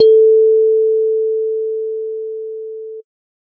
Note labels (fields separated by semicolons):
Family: keyboard; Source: electronic; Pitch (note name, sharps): A4; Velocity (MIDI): 25